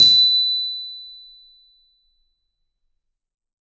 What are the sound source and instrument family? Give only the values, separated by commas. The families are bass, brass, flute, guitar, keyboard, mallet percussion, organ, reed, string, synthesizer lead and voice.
acoustic, mallet percussion